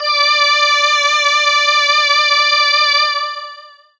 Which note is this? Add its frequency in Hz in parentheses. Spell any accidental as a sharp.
D5 (587.3 Hz)